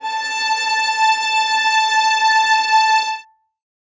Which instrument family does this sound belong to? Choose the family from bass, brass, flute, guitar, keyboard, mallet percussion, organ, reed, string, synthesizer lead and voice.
string